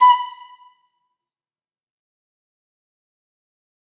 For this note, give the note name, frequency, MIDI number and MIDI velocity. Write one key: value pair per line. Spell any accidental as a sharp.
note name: B5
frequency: 987.8 Hz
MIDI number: 83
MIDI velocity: 127